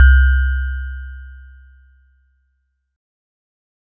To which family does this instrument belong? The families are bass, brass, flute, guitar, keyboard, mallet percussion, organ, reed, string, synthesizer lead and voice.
mallet percussion